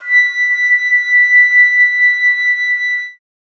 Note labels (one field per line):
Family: flute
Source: acoustic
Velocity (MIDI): 25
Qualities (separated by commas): bright